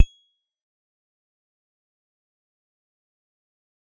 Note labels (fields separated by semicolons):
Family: guitar; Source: electronic; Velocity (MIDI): 25; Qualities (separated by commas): bright, fast decay, percussive, reverb